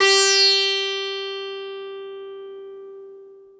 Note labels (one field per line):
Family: guitar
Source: acoustic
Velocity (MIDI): 75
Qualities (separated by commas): bright, long release, multiphonic, reverb